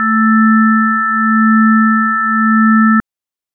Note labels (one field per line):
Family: organ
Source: electronic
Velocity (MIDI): 50